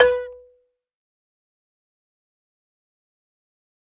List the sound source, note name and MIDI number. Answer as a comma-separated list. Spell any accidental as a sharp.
acoustic, B4, 71